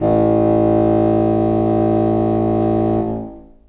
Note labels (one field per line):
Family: reed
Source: acoustic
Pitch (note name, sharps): A1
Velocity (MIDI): 50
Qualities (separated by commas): long release, reverb